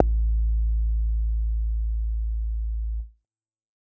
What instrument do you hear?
synthesizer bass